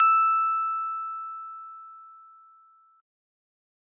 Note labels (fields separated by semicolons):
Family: keyboard; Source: acoustic; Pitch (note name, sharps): E6; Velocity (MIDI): 100